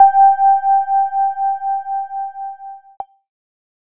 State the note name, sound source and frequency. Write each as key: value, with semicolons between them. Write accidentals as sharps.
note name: G5; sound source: electronic; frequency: 784 Hz